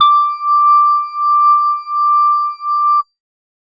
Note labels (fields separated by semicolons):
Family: organ; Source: electronic; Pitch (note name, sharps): D6; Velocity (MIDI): 75; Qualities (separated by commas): distorted